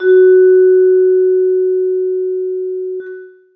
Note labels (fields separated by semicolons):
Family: mallet percussion; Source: acoustic; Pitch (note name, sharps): F#4; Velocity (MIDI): 75; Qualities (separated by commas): reverb